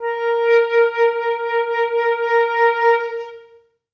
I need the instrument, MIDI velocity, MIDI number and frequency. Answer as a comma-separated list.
acoustic flute, 25, 70, 466.2 Hz